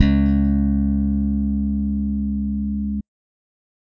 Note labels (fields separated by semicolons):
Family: bass; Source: electronic; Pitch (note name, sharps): C#2; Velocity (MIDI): 127; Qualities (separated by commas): bright